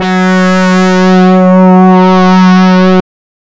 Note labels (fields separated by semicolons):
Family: reed; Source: synthesizer; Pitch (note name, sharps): F#3; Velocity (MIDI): 100; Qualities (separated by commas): distorted, non-linear envelope